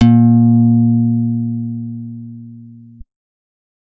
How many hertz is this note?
116.5 Hz